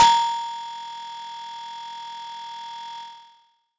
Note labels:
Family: mallet percussion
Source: acoustic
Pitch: A#5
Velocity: 127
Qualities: distorted

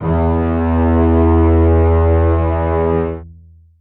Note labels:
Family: string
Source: acoustic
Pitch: E2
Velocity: 100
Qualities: long release, reverb

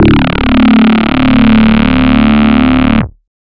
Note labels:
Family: bass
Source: synthesizer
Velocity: 100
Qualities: bright, distorted

